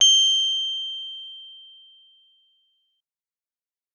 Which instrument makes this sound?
electronic keyboard